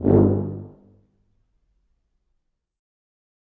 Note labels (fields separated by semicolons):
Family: brass; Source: acoustic; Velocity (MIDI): 100; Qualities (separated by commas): dark, fast decay, reverb